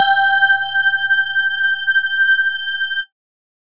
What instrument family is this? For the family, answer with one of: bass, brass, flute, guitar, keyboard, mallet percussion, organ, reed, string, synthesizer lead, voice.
mallet percussion